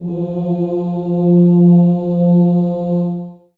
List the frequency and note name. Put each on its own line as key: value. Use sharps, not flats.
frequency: 174.6 Hz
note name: F3